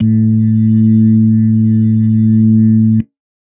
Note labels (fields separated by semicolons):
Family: organ; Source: electronic; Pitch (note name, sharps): A2; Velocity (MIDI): 100